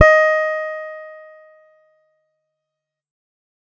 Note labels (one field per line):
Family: guitar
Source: electronic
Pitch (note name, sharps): D#5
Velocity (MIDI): 25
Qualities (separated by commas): fast decay